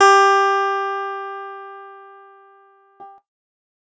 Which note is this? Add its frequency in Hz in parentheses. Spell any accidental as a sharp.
G4 (392 Hz)